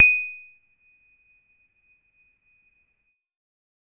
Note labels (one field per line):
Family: keyboard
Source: electronic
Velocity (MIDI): 100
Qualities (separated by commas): percussive, reverb